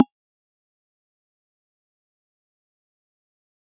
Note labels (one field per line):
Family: mallet percussion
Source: electronic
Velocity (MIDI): 50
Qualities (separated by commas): fast decay, percussive